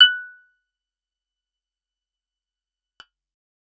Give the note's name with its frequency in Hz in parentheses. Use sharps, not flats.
F#6 (1480 Hz)